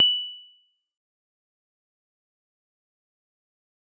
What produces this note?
acoustic mallet percussion instrument